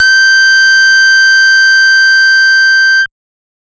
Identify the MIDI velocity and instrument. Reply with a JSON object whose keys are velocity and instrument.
{"velocity": 75, "instrument": "synthesizer bass"}